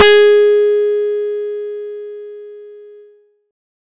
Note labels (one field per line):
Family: guitar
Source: acoustic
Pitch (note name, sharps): G#4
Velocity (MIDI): 100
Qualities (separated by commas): bright